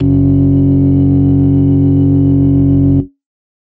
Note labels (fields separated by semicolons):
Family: organ; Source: electronic; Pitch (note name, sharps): F#1; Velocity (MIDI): 75; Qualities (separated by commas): distorted